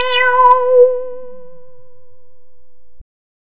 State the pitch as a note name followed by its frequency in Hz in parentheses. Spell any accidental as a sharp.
B4 (493.9 Hz)